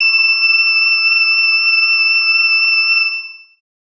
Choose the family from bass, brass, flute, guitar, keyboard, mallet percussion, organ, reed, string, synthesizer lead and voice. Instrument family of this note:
voice